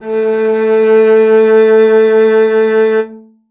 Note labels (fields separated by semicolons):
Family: string; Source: acoustic; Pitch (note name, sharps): A3; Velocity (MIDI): 50; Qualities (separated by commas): reverb